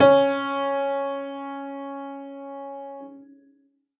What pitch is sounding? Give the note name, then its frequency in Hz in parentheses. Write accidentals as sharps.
C#4 (277.2 Hz)